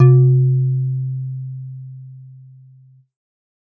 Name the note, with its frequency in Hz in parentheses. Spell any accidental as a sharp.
C3 (130.8 Hz)